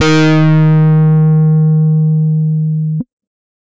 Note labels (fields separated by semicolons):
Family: guitar; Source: electronic; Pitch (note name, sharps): D#3; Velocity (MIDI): 100; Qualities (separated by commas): bright, distorted